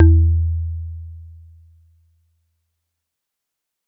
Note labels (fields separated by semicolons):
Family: mallet percussion; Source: acoustic; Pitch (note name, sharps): E2; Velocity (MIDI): 25; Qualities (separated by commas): dark